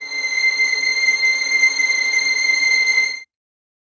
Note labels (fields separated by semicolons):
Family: string; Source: acoustic; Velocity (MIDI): 127; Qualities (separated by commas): reverb